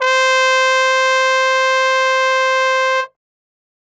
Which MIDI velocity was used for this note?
127